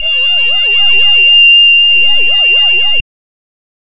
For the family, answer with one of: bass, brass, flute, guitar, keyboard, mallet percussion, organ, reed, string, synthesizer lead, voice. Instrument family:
reed